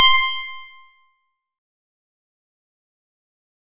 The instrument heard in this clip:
acoustic guitar